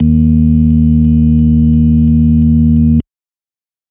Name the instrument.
electronic organ